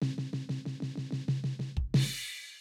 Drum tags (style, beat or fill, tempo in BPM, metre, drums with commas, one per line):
funk rock
fill
92 BPM
4/4
crash, snare, high tom, floor tom, kick